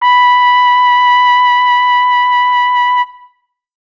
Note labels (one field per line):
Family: brass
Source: acoustic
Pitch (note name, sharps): B5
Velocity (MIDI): 50